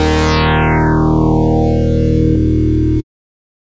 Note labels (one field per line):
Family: bass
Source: synthesizer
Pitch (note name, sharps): D#1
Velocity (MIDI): 100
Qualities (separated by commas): bright, distorted